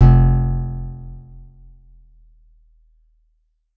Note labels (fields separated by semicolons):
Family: guitar; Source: acoustic; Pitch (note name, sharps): F1; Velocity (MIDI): 50